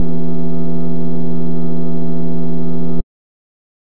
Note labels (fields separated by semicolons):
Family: bass; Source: synthesizer; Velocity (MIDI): 50